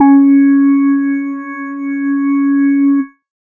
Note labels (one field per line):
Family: organ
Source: electronic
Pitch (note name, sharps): C#4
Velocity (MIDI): 127